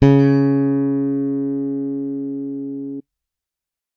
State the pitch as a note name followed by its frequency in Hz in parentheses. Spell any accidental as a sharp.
C#3 (138.6 Hz)